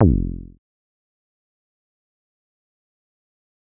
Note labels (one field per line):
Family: bass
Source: synthesizer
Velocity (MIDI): 25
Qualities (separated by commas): fast decay, percussive